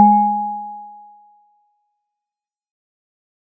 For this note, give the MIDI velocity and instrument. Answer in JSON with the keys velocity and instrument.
{"velocity": 100, "instrument": "acoustic mallet percussion instrument"}